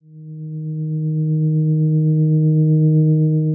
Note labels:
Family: guitar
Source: electronic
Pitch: D#3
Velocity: 25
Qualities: dark, long release

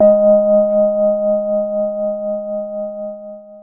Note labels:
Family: keyboard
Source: electronic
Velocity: 50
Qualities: long release, reverb

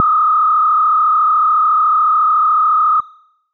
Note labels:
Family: bass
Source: synthesizer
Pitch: D#6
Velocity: 25

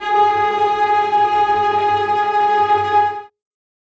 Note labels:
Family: string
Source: acoustic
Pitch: G#4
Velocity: 75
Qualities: bright, non-linear envelope, reverb

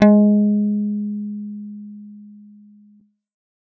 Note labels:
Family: bass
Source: synthesizer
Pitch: G#3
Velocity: 127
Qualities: dark

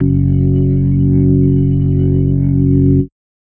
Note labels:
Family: organ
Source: electronic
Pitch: F#1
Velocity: 127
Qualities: dark, distorted

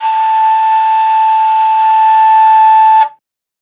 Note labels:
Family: flute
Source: acoustic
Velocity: 50

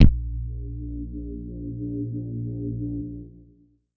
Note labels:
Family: guitar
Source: electronic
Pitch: A#1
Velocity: 127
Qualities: distorted

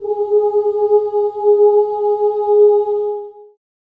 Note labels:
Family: voice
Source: acoustic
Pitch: G#4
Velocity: 75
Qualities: long release, reverb

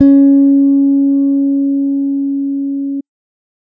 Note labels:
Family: bass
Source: electronic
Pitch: C#4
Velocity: 50

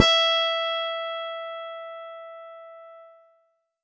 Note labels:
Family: keyboard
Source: electronic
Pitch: E5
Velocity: 50

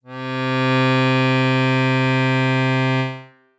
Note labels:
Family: reed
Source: acoustic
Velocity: 25

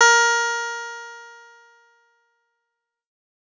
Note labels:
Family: guitar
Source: electronic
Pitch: A#4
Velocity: 127

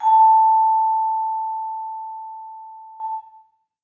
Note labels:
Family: mallet percussion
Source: acoustic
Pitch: A5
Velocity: 100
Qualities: reverb

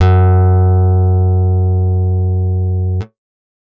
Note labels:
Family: guitar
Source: acoustic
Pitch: F#2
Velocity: 75

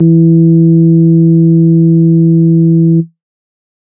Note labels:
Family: organ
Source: electronic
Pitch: E3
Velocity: 100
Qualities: dark

